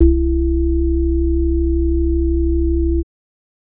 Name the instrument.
electronic organ